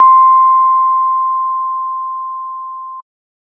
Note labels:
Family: organ; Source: electronic; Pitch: C6; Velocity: 75

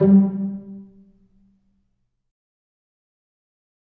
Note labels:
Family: string; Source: acoustic; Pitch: G3; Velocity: 100; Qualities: dark, fast decay, reverb

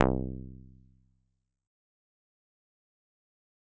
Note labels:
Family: mallet percussion; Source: acoustic; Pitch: C1; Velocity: 75; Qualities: fast decay, percussive

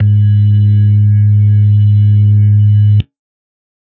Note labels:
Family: organ; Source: electronic; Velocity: 25; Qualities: dark

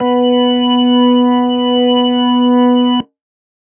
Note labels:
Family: organ; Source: electronic; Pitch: B3; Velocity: 127

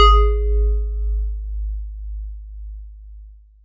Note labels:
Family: mallet percussion; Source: acoustic; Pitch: G#1; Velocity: 127; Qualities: long release

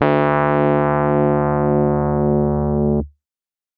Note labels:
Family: keyboard; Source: electronic; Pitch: D2; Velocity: 75; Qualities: distorted

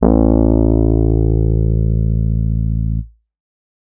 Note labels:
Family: keyboard; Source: electronic; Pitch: A1; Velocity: 100; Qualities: distorted

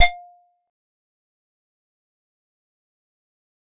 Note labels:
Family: keyboard; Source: acoustic; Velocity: 50; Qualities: fast decay, percussive

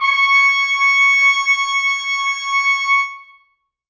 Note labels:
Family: brass; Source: acoustic; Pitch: C#6; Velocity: 75; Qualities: reverb

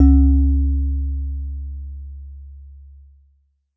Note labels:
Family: mallet percussion; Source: acoustic; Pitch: C#2; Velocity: 50; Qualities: dark

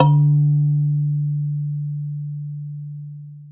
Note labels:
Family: mallet percussion; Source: acoustic; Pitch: D3; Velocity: 50; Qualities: long release, reverb

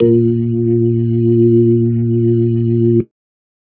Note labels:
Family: organ; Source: electronic; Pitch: A#2; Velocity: 25

